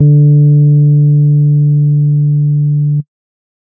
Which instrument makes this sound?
electronic keyboard